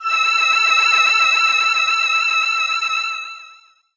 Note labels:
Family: voice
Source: synthesizer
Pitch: E6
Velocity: 100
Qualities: bright, distorted, long release

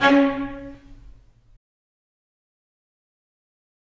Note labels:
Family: string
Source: acoustic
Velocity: 25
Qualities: fast decay, reverb

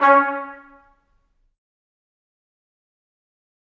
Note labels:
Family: brass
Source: acoustic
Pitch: C#4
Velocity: 75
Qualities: fast decay, percussive, reverb

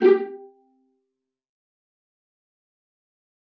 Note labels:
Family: string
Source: acoustic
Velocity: 75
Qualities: fast decay, percussive, reverb

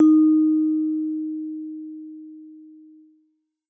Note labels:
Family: mallet percussion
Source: acoustic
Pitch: D#4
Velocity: 75

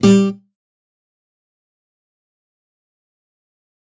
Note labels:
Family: guitar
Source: acoustic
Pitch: G3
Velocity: 127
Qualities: fast decay, percussive, reverb

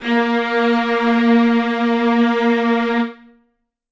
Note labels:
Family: string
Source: acoustic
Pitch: A#3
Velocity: 127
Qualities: reverb

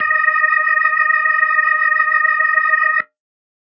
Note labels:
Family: organ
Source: electronic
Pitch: D#5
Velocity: 25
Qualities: reverb

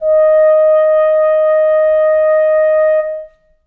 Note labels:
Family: reed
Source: acoustic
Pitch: D#5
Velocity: 25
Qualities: reverb

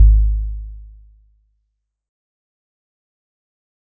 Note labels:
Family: guitar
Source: synthesizer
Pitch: G#1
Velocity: 50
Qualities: dark, fast decay

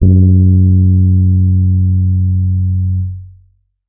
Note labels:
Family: keyboard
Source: electronic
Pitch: F#2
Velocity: 100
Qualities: dark

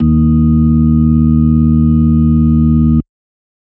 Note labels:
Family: organ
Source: electronic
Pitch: D#2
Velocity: 75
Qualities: dark

